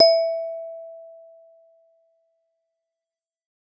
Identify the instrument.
acoustic mallet percussion instrument